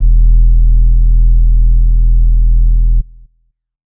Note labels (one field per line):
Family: flute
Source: acoustic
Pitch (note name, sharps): E1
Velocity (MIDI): 25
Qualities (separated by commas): dark